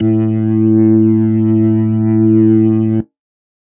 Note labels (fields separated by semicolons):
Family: organ; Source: electronic; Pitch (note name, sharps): A2; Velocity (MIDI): 127; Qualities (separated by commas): distorted